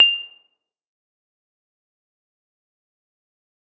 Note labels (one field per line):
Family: mallet percussion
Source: acoustic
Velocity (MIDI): 25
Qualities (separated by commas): bright, fast decay, percussive, reverb